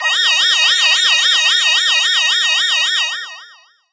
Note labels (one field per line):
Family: voice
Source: synthesizer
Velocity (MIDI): 100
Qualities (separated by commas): bright, distorted, long release